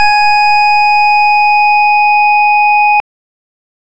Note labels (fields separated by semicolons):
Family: organ; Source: electronic; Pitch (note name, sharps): G#5; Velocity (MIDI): 75